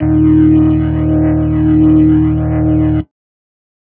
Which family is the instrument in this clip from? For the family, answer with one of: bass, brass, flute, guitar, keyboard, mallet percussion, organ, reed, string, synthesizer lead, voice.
keyboard